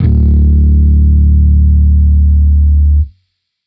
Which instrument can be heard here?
electronic bass